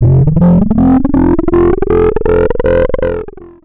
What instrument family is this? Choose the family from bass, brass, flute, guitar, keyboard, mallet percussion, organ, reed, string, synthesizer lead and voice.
bass